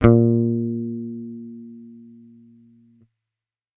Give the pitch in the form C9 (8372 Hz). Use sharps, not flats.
A#2 (116.5 Hz)